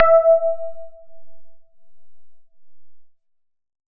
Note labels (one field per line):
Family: synthesizer lead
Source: synthesizer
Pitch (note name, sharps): E5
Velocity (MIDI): 50